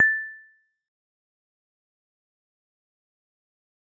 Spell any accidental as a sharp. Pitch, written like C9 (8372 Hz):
A6 (1760 Hz)